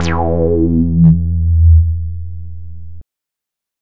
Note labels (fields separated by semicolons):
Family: bass; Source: synthesizer; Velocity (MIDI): 75; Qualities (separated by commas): distorted